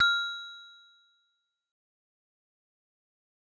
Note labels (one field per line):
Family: mallet percussion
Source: acoustic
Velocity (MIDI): 50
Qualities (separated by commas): bright, fast decay, percussive